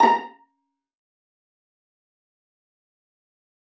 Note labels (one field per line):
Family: string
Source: acoustic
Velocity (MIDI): 50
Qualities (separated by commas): fast decay, percussive, reverb